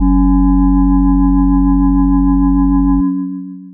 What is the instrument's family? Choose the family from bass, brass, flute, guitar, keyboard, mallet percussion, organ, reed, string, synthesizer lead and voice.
mallet percussion